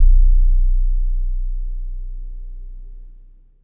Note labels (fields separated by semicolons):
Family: guitar; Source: electronic; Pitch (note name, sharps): B0; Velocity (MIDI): 50; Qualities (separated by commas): dark